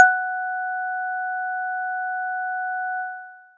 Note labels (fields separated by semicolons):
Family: mallet percussion; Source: acoustic; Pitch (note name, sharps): F#5; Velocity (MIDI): 100